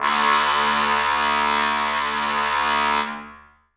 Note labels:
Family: brass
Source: acoustic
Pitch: D2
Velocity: 127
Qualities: bright, reverb

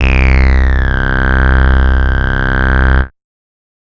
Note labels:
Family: bass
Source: synthesizer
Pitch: C1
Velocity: 75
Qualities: bright, distorted, multiphonic

